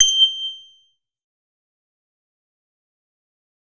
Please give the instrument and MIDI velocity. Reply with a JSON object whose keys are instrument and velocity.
{"instrument": "synthesizer bass", "velocity": 75}